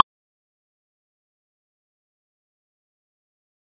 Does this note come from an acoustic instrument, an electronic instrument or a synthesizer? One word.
acoustic